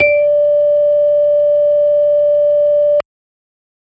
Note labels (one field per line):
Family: organ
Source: electronic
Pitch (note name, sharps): D5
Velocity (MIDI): 127